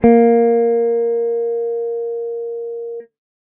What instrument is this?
electronic guitar